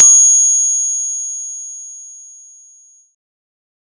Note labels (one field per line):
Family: bass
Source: synthesizer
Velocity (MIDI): 75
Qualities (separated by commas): bright